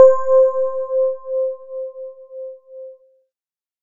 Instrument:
electronic keyboard